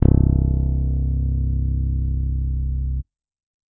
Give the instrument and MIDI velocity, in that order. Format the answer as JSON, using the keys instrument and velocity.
{"instrument": "electronic bass", "velocity": 127}